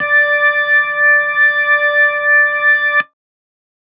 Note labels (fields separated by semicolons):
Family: organ; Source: electronic; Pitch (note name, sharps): D5; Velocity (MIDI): 127